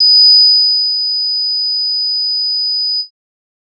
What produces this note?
synthesizer bass